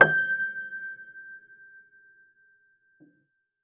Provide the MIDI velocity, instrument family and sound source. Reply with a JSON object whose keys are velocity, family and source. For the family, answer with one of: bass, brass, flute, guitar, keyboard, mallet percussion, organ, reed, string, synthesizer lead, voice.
{"velocity": 127, "family": "keyboard", "source": "acoustic"}